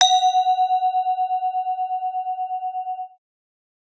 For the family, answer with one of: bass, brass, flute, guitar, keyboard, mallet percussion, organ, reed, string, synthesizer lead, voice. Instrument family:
mallet percussion